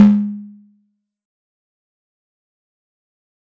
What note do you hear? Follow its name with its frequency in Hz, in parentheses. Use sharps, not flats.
G#3 (207.7 Hz)